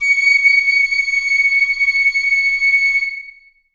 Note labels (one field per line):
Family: flute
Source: acoustic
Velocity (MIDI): 75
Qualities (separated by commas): reverb